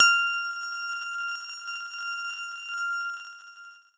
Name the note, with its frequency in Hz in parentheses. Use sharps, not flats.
F6 (1397 Hz)